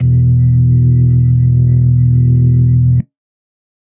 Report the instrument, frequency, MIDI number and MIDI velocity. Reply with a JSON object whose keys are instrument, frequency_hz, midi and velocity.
{"instrument": "electronic organ", "frequency_hz": 41.2, "midi": 28, "velocity": 50}